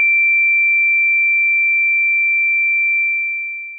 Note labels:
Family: synthesizer lead; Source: synthesizer; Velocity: 127; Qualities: bright, long release

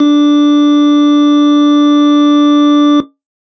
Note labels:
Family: organ; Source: electronic; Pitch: D4; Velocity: 127

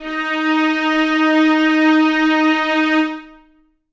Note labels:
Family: string; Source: acoustic; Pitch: D#4; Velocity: 75; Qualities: reverb

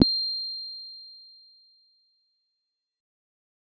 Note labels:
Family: keyboard; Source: electronic; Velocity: 25; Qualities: fast decay

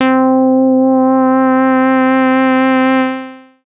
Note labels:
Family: bass; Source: synthesizer; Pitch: C4; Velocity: 100; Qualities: distorted, long release

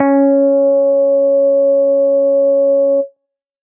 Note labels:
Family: bass; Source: synthesizer; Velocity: 100

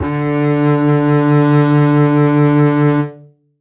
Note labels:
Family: string; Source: acoustic; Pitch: D3; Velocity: 25; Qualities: reverb

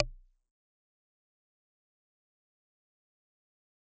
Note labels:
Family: mallet percussion; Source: acoustic; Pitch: B0; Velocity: 50; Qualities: fast decay, percussive

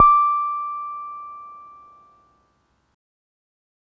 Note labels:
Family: keyboard; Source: electronic; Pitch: D6; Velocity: 50

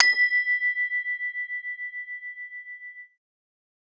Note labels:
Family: mallet percussion; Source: acoustic; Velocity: 100

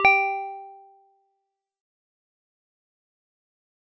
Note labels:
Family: mallet percussion; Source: acoustic; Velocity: 75; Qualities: fast decay, multiphonic

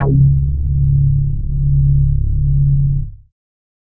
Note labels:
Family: bass; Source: synthesizer; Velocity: 50; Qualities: distorted

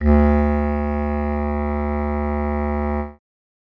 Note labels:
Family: reed; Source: acoustic; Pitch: D2; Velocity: 100; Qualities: dark

